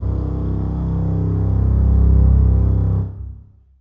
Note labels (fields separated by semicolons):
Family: string; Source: acoustic; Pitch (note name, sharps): C1; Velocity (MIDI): 100; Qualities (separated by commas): long release, reverb